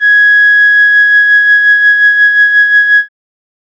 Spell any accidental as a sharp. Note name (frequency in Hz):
G#6 (1661 Hz)